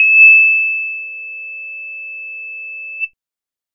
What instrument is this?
synthesizer bass